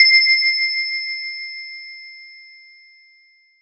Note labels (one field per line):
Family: mallet percussion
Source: acoustic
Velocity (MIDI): 100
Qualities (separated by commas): bright, multiphonic